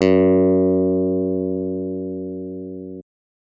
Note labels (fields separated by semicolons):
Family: keyboard; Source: electronic; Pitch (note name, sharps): F#2; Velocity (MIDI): 127; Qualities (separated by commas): distorted